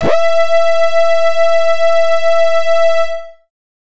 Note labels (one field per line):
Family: bass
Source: synthesizer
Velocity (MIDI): 50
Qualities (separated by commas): distorted